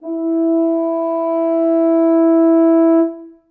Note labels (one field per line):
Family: brass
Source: acoustic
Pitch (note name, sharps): E4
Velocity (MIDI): 75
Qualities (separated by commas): reverb